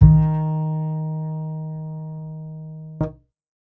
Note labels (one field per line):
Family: bass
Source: acoustic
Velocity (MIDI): 25